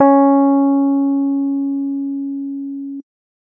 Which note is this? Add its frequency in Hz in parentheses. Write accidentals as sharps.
C#4 (277.2 Hz)